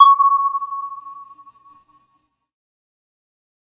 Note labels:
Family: keyboard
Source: synthesizer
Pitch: C#6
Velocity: 25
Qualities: fast decay

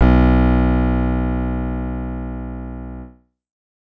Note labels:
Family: keyboard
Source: synthesizer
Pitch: B1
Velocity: 100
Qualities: distorted

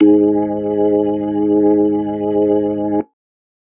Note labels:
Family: organ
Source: electronic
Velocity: 75

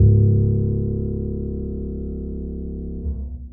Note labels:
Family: keyboard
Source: acoustic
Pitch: C#1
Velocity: 25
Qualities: dark, long release, reverb

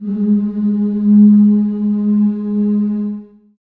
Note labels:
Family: voice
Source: acoustic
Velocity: 100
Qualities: dark, reverb

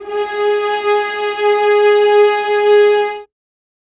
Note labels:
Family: string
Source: acoustic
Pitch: G#4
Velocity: 25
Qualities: reverb

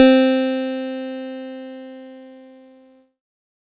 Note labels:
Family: keyboard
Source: electronic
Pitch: C4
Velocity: 127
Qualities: bright, distorted

